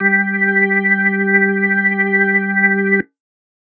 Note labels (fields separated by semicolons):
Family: organ; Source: electronic; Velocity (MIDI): 25